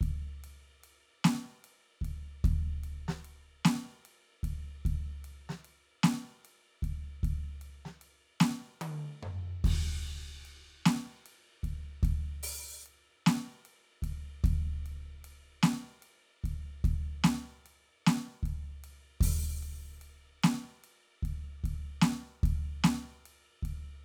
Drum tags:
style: rock; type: beat; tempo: 50 BPM; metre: 4/4; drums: crash, ride, open hi-hat, hi-hat pedal, snare, high tom, floor tom, kick

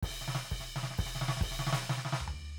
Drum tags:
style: rock; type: fill; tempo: 93 BPM; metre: 4/4; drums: crash, hi-hat pedal, snare, floor tom, kick

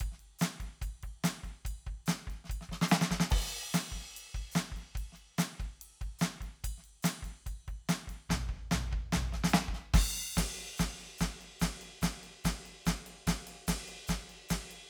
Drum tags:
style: rock; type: beat; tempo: 145 BPM; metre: 4/4; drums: crash, ride, ride bell, hi-hat pedal, snare, floor tom, kick

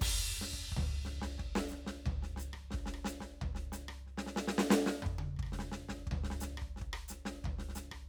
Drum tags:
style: samba; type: beat; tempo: 89 BPM; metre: 4/4; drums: crash, hi-hat pedal, snare, cross-stick, high tom, mid tom, floor tom, kick

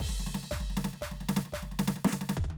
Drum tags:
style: rock; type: fill; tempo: 93 BPM; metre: 4/4; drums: crash, percussion, snare, floor tom, kick

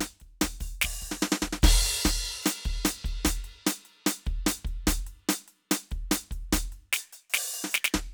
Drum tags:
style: Motown; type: beat; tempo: 148 BPM; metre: 4/4; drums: crash, closed hi-hat, open hi-hat, hi-hat pedal, snare, kick

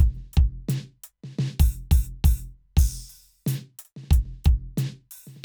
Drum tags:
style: rock; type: beat; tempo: 88 BPM; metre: 4/4; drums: crash, closed hi-hat, open hi-hat, hi-hat pedal, snare, kick

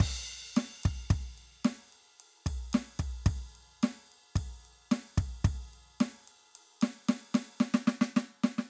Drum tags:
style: rock; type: beat; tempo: 110 BPM; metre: 4/4; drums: crash, ride, snare, kick

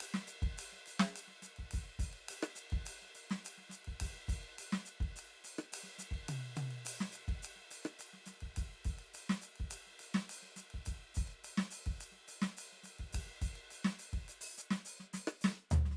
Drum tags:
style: Afro-Cuban; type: beat; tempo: 105 BPM; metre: 4/4; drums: ride, closed hi-hat, open hi-hat, hi-hat pedal, snare, cross-stick, high tom, floor tom, kick

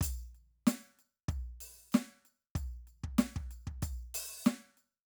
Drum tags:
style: funk; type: beat; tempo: 95 BPM; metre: 4/4; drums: percussion, snare, kick

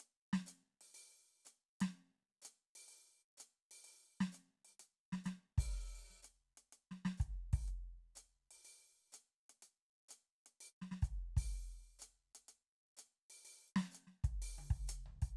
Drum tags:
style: jazz; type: beat; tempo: 125 BPM; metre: 4/4; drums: closed hi-hat, open hi-hat, hi-hat pedal, snare, high tom, floor tom, kick

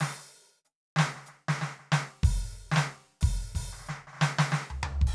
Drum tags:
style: New Orleans funk; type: fill; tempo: 93 BPM; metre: 4/4; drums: ride, open hi-hat, hi-hat pedal, snare, floor tom, kick

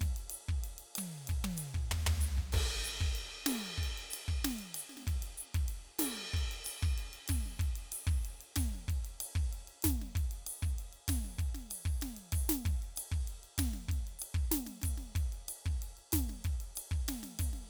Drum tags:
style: Brazilian baião; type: beat; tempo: 95 BPM; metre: 4/4; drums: crash, ride, hi-hat pedal, snare, high tom, floor tom, kick

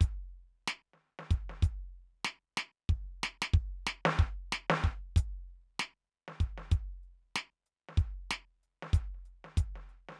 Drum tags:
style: hip-hop; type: beat; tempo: 94 BPM; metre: 4/4; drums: closed hi-hat, snare, kick

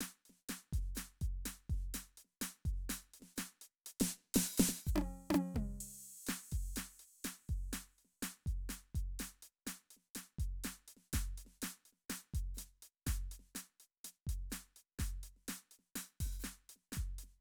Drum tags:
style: cha-cha; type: beat; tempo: 124 BPM; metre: 4/4; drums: crash, closed hi-hat, open hi-hat, hi-hat pedal, snare, high tom, mid tom, kick

